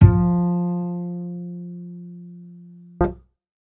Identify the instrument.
acoustic bass